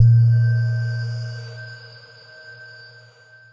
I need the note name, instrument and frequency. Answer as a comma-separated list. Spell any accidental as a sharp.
A#2, electronic mallet percussion instrument, 116.5 Hz